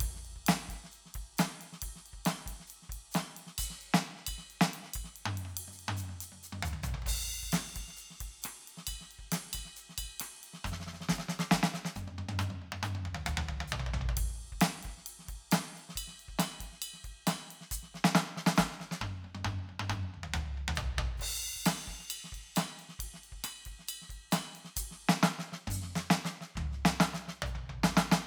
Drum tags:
rock, beat, 136 BPM, 4/4, crash, ride, ride bell, hi-hat pedal, snare, cross-stick, high tom, mid tom, floor tom, kick

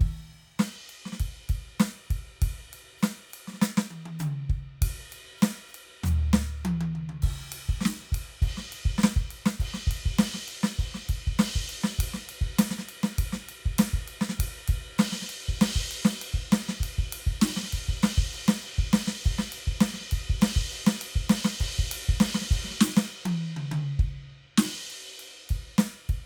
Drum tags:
rock, beat, 100 BPM, 4/4, crash, ride, hi-hat pedal, snare, high tom, mid tom, floor tom, kick

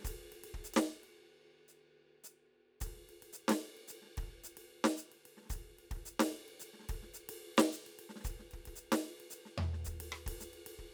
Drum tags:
prog rock, beat, 110 BPM, 5/4, ride, ride bell, hi-hat pedal, snare, cross-stick, floor tom, kick

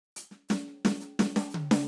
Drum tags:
rock, fill, 115 BPM, 4/4, closed hi-hat, hi-hat pedal, snare, high tom

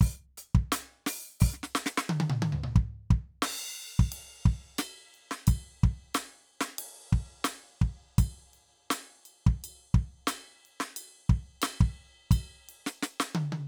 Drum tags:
rock, beat, 88 BPM, 4/4, crash, ride, ride bell, closed hi-hat, open hi-hat, hi-hat pedal, snare, high tom, mid tom, floor tom, kick

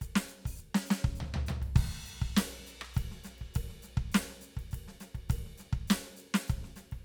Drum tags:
rock, beat, 102 BPM, 3/4, crash, ride, open hi-hat, hi-hat pedal, snare, cross-stick, floor tom, kick

